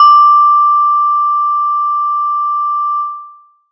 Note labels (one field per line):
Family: mallet percussion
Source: acoustic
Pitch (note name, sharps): D6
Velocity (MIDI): 127